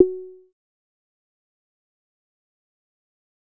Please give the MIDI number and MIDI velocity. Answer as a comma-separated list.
66, 25